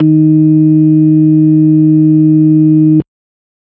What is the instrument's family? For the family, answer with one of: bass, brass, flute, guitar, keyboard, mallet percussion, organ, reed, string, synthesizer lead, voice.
organ